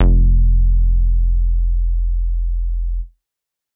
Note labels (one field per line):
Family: bass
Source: synthesizer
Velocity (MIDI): 25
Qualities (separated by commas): dark